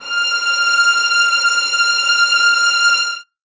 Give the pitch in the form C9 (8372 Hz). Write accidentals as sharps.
F6 (1397 Hz)